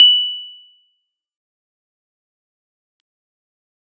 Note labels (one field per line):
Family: keyboard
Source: electronic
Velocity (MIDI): 50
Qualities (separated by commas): bright, fast decay, percussive